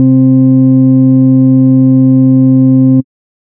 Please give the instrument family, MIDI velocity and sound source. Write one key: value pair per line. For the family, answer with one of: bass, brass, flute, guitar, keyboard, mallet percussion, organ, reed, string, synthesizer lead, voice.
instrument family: bass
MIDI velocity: 25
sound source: synthesizer